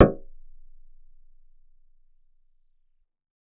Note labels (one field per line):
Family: bass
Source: synthesizer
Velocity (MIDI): 75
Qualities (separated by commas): percussive, reverb